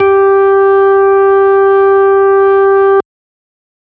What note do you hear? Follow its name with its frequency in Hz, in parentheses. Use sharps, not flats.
G4 (392 Hz)